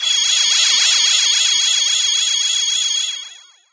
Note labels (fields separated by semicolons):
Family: voice; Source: synthesizer; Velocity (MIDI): 100; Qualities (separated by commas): bright, distorted, long release